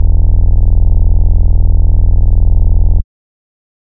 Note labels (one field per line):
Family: bass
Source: synthesizer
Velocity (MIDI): 127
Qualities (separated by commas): dark, distorted